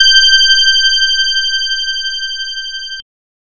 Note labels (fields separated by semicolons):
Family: bass; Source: synthesizer; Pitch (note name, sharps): G6; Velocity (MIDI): 25; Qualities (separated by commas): bright, distorted, multiphonic